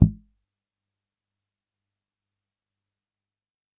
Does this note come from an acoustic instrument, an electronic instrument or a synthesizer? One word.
electronic